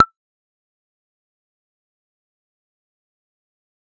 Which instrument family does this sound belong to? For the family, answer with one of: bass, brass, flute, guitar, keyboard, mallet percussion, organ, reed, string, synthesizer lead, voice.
bass